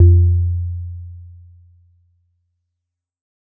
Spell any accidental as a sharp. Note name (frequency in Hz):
F2 (87.31 Hz)